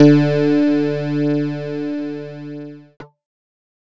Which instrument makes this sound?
electronic keyboard